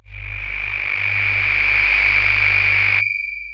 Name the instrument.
synthesizer voice